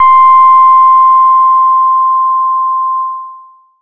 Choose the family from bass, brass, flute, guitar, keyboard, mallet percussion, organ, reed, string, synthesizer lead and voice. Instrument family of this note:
bass